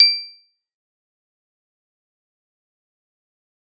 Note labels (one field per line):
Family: mallet percussion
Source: acoustic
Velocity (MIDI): 127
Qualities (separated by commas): bright, fast decay, percussive